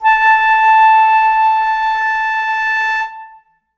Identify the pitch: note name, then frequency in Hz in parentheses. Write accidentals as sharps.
A5 (880 Hz)